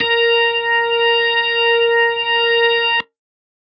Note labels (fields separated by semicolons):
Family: organ; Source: electronic; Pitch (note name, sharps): A#4; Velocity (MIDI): 127